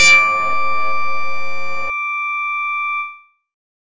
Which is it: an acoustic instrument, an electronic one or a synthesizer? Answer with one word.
synthesizer